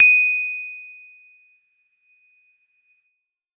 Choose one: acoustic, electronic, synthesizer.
electronic